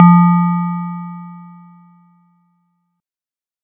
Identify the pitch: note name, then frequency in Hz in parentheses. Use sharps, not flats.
F3 (174.6 Hz)